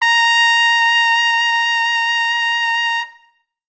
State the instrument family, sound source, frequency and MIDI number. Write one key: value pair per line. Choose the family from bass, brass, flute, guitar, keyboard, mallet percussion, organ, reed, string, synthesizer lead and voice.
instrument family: brass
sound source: acoustic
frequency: 932.3 Hz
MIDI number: 82